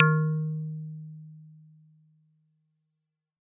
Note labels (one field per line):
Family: guitar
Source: synthesizer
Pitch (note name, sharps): D#3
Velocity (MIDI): 127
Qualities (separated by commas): dark